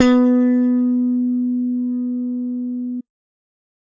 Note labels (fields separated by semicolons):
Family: bass; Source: electronic; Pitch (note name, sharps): B3; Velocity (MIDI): 127; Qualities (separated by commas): bright